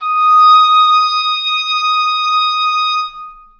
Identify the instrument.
acoustic reed instrument